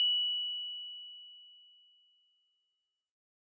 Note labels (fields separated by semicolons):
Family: mallet percussion; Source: acoustic; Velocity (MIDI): 100; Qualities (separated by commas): bright